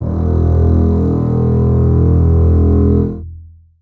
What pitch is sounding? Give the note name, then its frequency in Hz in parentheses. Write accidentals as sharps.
E1 (41.2 Hz)